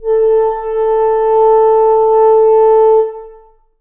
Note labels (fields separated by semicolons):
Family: reed; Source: acoustic; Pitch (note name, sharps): A4; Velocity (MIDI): 75; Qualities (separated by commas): long release, reverb